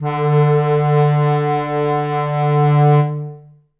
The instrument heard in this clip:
acoustic reed instrument